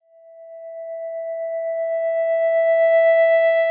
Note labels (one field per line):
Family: guitar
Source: electronic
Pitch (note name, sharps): E5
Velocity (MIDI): 25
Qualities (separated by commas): dark, long release